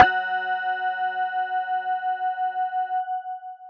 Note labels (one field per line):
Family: mallet percussion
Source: electronic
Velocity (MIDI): 100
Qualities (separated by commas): long release